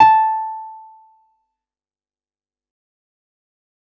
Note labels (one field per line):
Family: keyboard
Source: electronic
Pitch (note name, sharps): A5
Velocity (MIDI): 127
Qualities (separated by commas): fast decay